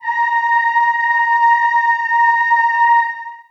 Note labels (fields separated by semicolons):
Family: voice; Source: acoustic; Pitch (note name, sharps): A#5; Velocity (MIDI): 25; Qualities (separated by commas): reverb